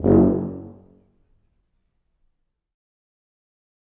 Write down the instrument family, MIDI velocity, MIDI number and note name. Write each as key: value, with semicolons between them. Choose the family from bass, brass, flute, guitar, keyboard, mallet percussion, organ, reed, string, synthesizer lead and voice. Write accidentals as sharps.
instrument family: brass; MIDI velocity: 100; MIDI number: 30; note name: F#1